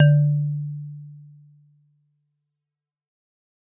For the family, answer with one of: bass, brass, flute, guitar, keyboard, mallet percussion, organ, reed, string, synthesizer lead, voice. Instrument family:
mallet percussion